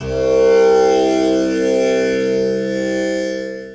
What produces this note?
acoustic guitar